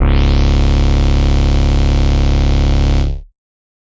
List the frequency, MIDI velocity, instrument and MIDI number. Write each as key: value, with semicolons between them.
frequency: 34.65 Hz; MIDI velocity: 100; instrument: synthesizer bass; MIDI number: 25